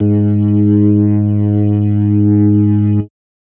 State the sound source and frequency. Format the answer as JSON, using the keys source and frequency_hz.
{"source": "electronic", "frequency_hz": 103.8}